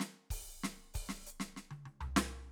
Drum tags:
Brazilian baião, fill, 95 BPM, 4/4, open hi-hat, hi-hat pedal, snare, high tom, floor tom, kick

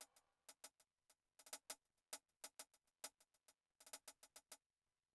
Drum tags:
hip-hop, beat, 100 BPM, 4/4, closed hi-hat

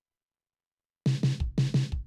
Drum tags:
rock, fill, 115 BPM, 4/4, snare, kick

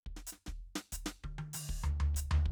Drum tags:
Brazilian baião, fill, 95 BPM, 4/4, hi-hat pedal, snare, high tom, floor tom, kick

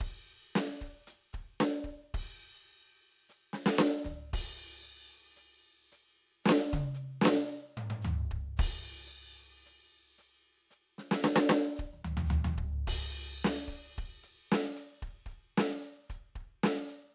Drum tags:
rock, beat, 112 BPM, 4/4, crash, closed hi-hat, open hi-hat, hi-hat pedal, snare, high tom, mid tom, floor tom, kick

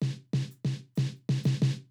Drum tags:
Afro-Cuban bembé, fill, 122 BPM, 4/4, hi-hat pedal, snare

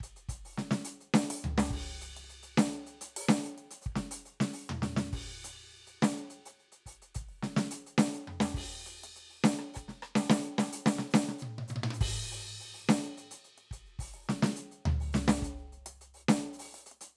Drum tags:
rock, beat, 140 BPM, 4/4, crash, closed hi-hat, open hi-hat, hi-hat pedal, snare, cross-stick, high tom, mid tom, floor tom, kick

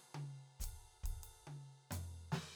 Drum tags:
jazz, beat, 93 BPM, 4/4, crash, ride, hi-hat pedal, snare, high tom, floor tom, kick

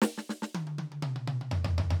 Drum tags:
rock, beat, 120 BPM, 4/4, snare, high tom, mid tom, floor tom

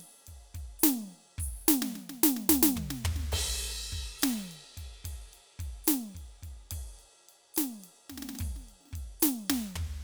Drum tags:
blues shuffle, beat, 72 BPM, 4/4, crash, ride, hi-hat pedal, snare, mid tom, floor tom, kick

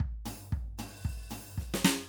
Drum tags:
country, fill, 114 BPM, 4/4, open hi-hat, hi-hat pedal, snare, floor tom, kick

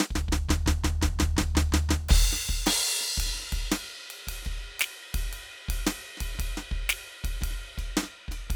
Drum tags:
blues shuffle, beat, 112 BPM, 4/4, crash, ride, ride bell, snare, floor tom, kick

